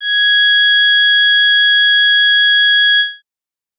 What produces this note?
electronic organ